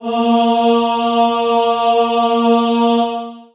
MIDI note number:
58